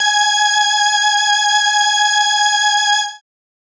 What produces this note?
synthesizer keyboard